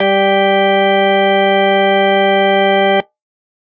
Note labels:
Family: organ; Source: electronic; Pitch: G3; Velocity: 50

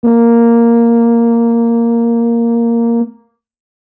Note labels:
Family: brass; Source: acoustic; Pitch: A#3; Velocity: 100

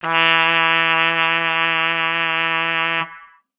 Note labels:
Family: brass; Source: acoustic; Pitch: E3; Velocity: 100; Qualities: distorted

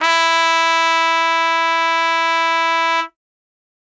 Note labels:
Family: brass; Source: acoustic; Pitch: E4; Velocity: 100; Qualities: bright

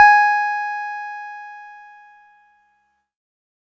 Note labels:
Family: keyboard; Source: electronic; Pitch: G#5; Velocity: 75; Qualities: distorted

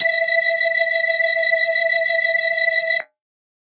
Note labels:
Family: organ; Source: electronic; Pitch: E5; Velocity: 75

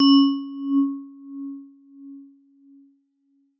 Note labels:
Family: mallet percussion; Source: acoustic; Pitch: C#4; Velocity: 100; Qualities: non-linear envelope

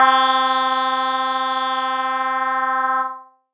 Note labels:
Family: keyboard; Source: electronic; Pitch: C4; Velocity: 75; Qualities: distorted, multiphonic

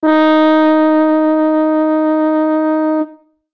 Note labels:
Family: brass; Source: acoustic; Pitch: D#4; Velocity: 127

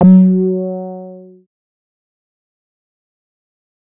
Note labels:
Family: bass; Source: synthesizer; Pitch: F#3; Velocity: 75; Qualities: distorted, fast decay

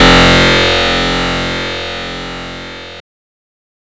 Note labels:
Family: guitar; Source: synthesizer; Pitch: F1; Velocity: 127; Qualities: bright, distorted

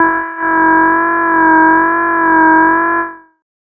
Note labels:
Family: bass; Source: synthesizer; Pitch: E4; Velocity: 25; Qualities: distorted, tempo-synced

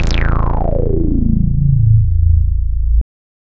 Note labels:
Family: bass; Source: synthesizer; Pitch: A0; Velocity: 100; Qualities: distorted

